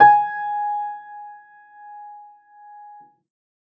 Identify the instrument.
acoustic keyboard